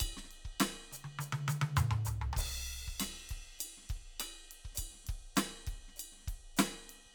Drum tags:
funk, beat, 100 BPM, 4/4, crash, ride, ride bell, hi-hat pedal, snare, cross-stick, high tom, mid tom, floor tom, kick

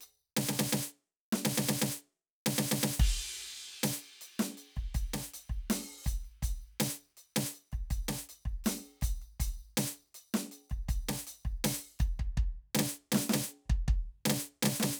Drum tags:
funk, beat, 80 BPM, 4/4, crash, ride, closed hi-hat, hi-hat pedal, percussion, snare, kick

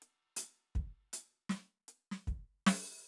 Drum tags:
reggae, fill, 78 BPM, 4/4, closed hi-hat, open hi-hat, snare, kick

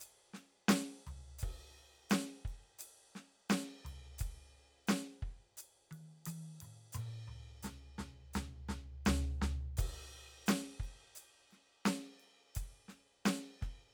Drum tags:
rock, beat, 86 BPM, 4/4, crash, ride, hi-hat pedal, snare, high tom, mid tom, floor tom, kick

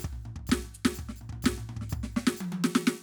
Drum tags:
prog rock, beat, 125 BPM, 4/4, percussion, snare, high tom, floor tom, kick

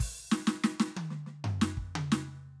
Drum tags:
funk rock, fill, 92 BPM, 4/4, open hi-hat, snare, high tom, floor tom, kick

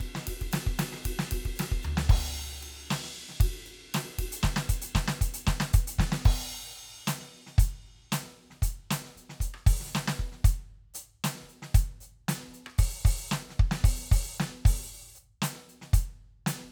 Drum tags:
funk, beat, 115 BPM, 4/4, crash, ride, closed hi-hat, open hi-hat, hi-hat pedal, snare, cross-stick, floor tom, kick

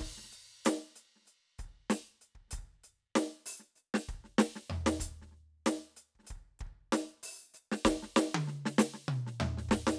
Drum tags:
soul, beat, 96 BPM, 4/4, crash, closed hi-hat, open hi-hat, hi-hat pedal, snare, high tom, mid tom, floor tom, kick

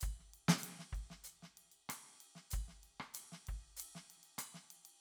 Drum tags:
jazz fusion, beat, 96 BPM, 4/4, ride, ride bell, hi-hat pedal, snare, cross-stick, floor tom, kick

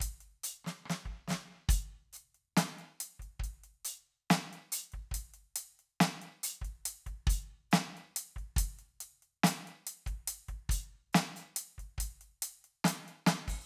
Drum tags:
half-time rock, beat, 140 BPM, 4/4, closed hi-hat, open hi-hat, hi-hat pedal, snare, cross-stick, kick

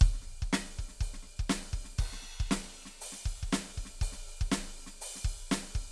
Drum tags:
rock, beat, 120 BPM, 4/4, crash, open hi-hat, snare, kick

